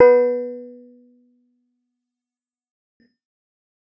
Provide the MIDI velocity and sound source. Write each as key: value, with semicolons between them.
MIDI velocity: 25; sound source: electronic